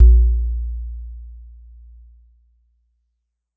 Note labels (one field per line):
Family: mallet percussion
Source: acoustic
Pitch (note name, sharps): A#1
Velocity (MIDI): 75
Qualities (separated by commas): dark